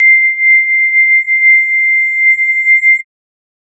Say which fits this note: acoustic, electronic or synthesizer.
synthesizer